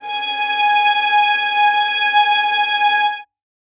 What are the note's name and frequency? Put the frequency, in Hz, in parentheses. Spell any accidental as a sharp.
G#5 (830.6 Hz)